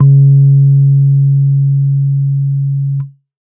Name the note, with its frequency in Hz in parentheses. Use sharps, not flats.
C#3 (138.6 Hz)